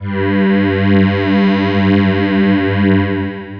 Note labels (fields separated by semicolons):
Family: voice; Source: synthesizer; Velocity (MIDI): 50; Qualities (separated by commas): distorted, long release